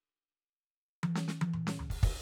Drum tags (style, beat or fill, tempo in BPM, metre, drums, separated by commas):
rock, fill, 118 BPM, 4/4, crash, snare, high tom, mid tom, floor tom, kick